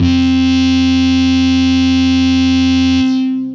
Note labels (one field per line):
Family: guitar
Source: electronic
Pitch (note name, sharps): F2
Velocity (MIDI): 100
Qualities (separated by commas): bright, distorted, long release